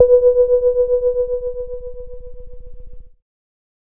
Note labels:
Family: keyboard; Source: electronic; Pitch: B4; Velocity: 75; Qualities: dark

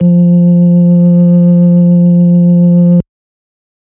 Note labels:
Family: organ; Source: electronic; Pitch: F3; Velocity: 75; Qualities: distorted

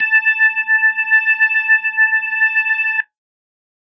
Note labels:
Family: organ; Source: electronic; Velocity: 100

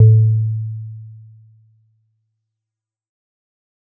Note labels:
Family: mallet percussion; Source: acoustic; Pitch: A2; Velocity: 100; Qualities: dark, fast decay

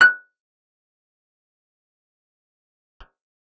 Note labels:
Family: guitar; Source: acoustic; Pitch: F#6; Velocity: 127; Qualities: fast decay, percussive, reverb

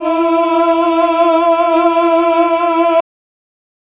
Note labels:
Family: voice; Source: electronic; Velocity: 127; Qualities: reverb

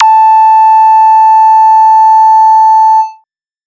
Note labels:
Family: bass; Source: synthesizer; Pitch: A5; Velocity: 100; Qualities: bright, distorted

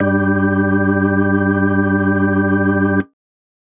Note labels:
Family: organ; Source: electronic; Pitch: G2; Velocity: 50

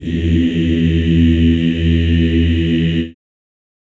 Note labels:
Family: voice; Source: acoustic; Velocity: 75; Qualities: reverb

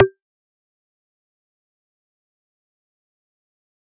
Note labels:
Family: mallet percussion; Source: acoustic; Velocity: 75; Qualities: fast decay, percussive

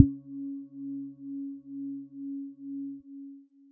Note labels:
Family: mallet percussion; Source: electronic; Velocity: 25

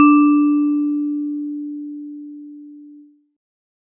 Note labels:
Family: mallet percussion; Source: acoustic; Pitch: D4; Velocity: 127

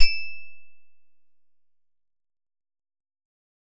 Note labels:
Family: guitar; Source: synthesizer; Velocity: 25; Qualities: bright, fast decay

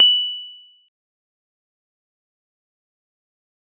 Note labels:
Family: guitar; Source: synthesizer; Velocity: 75; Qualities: dark, fast decay, percussive

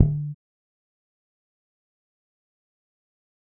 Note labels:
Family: bass; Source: electronic; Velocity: 25; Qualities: fast decay, percussive

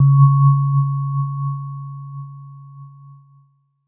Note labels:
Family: keyboard; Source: electronic; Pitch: C#3; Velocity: 100

